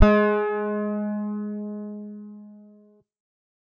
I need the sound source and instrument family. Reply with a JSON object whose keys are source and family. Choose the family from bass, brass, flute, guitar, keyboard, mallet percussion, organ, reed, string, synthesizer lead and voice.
{"source": "electronic", "family": "guitar"}